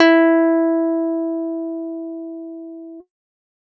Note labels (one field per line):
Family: guitar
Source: electronic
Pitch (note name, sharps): E4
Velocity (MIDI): 127